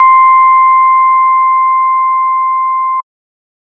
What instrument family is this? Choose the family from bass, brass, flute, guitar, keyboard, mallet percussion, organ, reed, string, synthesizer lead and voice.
organ